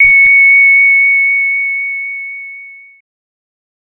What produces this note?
synthesizer bass